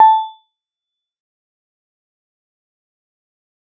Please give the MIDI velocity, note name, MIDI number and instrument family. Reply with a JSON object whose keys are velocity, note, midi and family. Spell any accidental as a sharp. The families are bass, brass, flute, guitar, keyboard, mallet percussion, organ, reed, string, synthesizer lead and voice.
{"velocity": 100, "note": "A5", "midi": 81, "family": "mallet percussion"}